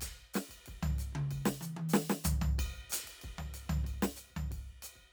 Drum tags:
samba
beat
93 BPM
4/4
ride, ride bell, closed hi-hat, hi-hat pedal, snare, high tom, mid tom, floor tom, kick

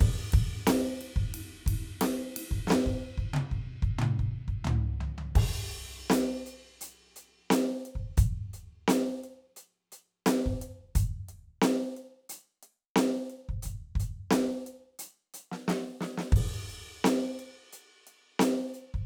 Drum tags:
rock
beat
88 BPM
4/4
crash, ride, closed hi-hat, open hi-hat, snare, high tom, mid tom, floor tom, kick

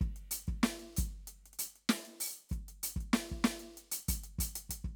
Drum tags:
rock
beat
95 BPM
4/4
closed hi-hat, open hi-hat, hi-hat pedal, snare, kick

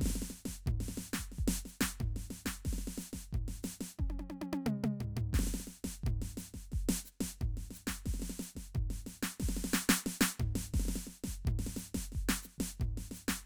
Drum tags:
samba
beat
89 BPM
4/4
hi-hat pedal, snare, high tom, mid tom, floor tom, kick

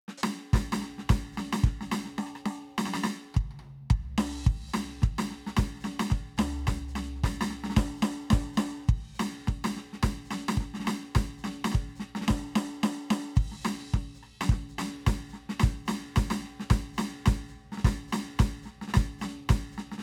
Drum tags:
swing
beat
215 BPM
4/4
crash, hi-hat pedal, snare, cross-stick, high tom, floor tom, kick

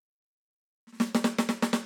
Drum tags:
gospel
fill
120 BPM
4/4
snare

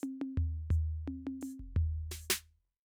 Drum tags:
New Orleans funk
fill
84 BPM
4/4
closed hi-hat, hi-hat pedal, snare, high tom, floor tom, kick

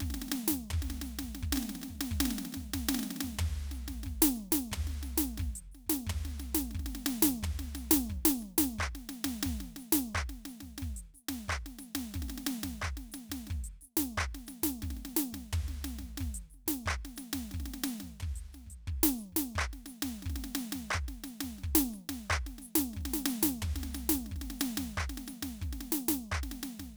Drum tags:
samba
beat
89 BPM
4/4
closed hi-hat, hi-hat pedal, percussion, snare, floor tom, kick

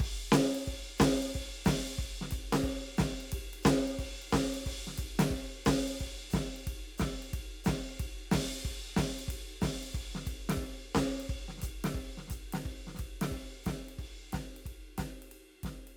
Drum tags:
rock
beat
90 BPM
4/4
ride, hi-hat pedal, snare, kick

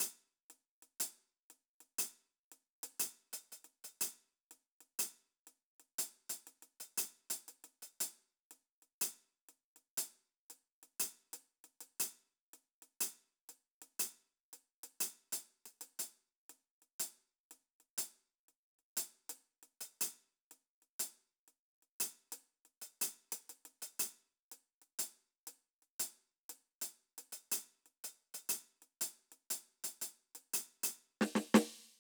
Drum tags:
jazz
beat
120 BPM
4/4
closed hi-hat, snare

